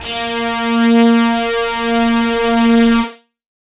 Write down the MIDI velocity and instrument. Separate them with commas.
50, electronic guitar